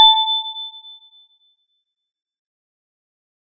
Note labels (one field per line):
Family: mallet percussion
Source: acoustic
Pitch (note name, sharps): A5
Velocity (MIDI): 127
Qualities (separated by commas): fast decay